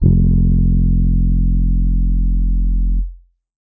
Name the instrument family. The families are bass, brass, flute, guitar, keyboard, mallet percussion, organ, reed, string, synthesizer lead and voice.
keyboard